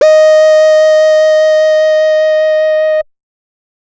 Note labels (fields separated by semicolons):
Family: bass; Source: synthesizer; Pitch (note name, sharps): D#5; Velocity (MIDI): 75; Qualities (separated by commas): distorted